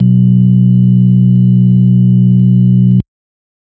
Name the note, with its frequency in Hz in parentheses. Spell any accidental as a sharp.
B1 (61.74 Hz)